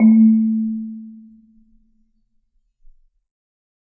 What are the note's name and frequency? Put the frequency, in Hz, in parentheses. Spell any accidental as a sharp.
A3 (220 Hz)